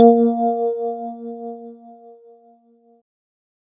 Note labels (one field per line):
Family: keyboard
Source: electronic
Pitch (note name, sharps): A#3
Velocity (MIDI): 127